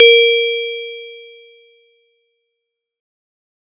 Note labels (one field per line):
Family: mallet percussion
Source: acoustic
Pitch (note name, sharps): A#4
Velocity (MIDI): 127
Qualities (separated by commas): bright